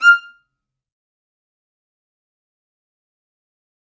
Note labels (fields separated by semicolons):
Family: string; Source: acoustic; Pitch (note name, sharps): F6; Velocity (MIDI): 127; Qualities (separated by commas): fast decay, percussive, reverb